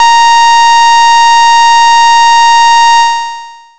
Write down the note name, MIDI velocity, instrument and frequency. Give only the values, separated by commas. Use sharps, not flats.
A#5, 25, synthesizer bass, 932.3 Hz